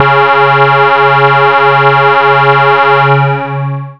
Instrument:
synthesizer bass